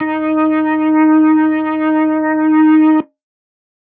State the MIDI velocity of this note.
127